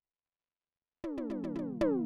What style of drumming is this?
country